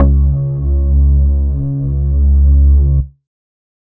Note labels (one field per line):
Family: bass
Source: synthesizer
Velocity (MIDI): 75